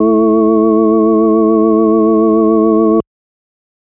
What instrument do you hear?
electronic organ